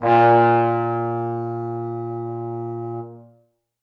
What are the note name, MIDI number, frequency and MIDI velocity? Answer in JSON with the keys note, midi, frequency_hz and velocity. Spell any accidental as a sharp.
{"note": "A#2", "midi": 46, "frequency_hz": 116.5, "velocity": 50}